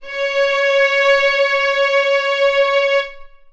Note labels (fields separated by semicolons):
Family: string; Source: acoustic; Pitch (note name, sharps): C#5; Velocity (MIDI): 75; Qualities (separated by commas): long release, reverb